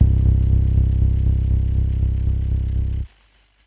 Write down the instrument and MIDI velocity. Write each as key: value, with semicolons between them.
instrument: electronic keyboard; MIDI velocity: 25